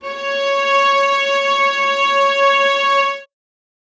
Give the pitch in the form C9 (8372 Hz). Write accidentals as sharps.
C#5 (554.4 Hz)